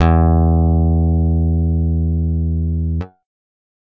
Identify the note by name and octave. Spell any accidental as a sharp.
E2